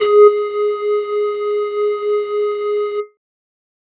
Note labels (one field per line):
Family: flute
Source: synthesizer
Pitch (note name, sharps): G#4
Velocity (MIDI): 50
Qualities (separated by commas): distorted